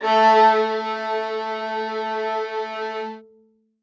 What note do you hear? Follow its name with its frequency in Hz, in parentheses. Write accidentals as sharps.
A3 (220 Hz)